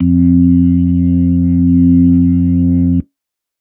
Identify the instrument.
electronic organ